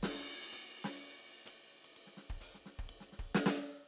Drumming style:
jazz